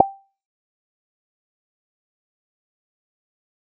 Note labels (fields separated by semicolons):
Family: bass; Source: synthesizer; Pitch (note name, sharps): G5; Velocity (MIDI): 75; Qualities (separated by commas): fast decay, percussive